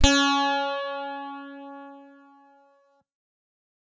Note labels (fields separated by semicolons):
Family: guitar; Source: electronic; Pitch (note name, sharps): C#4; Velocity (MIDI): 127; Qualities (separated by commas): bright